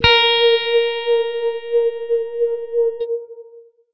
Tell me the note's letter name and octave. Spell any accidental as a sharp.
A#4